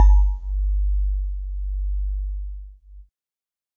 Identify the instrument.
electronic keyboard